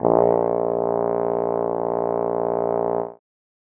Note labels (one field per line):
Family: brass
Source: acoustic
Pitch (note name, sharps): A#1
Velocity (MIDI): 25